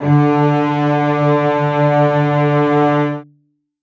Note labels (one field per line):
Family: string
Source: acoustic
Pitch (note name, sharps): D3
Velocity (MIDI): 127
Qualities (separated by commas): reverb